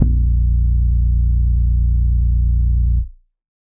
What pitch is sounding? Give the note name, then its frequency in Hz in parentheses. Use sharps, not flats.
A#0 (29.14 Hz)